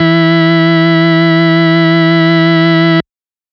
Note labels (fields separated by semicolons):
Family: organ; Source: electronic; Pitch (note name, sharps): E3; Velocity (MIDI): 75; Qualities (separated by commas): bright, distorted